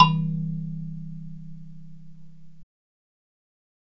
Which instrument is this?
acoustic mallet percussion instrument